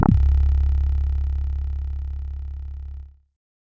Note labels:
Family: bass; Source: synthesizer; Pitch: C#1; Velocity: 50; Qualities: distorted

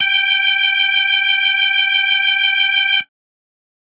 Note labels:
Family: organ; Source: electronic; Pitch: G5; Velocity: 25; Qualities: distorted

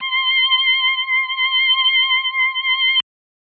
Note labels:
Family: organ; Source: electronic; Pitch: C6; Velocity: 100

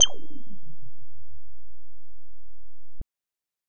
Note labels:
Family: bass; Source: synthesizer; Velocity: 50; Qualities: bright, distorted

